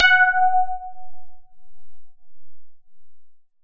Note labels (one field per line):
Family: synthesizer lead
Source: synthesizer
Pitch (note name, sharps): F#5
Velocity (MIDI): 100